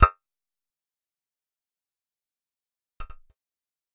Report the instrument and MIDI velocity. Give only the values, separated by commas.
synthesizer bass, 25